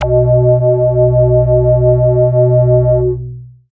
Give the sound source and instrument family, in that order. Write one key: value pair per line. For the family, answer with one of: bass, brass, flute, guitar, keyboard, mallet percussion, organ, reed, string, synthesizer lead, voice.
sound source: synthesizer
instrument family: bass